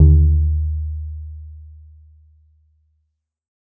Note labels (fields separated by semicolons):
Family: guitar; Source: synthesizer; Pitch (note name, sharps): D#2; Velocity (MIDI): 50; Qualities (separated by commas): dark